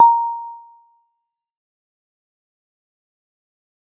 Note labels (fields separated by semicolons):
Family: mallet percussion; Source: acoustic; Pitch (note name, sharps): A#5; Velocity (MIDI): 25; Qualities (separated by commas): fast decay, percussive